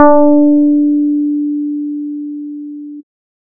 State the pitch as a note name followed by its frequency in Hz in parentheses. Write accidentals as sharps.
D4 (293.7 Hz)